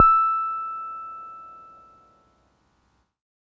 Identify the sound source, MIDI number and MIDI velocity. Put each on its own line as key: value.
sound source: electronic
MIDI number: 88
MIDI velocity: 100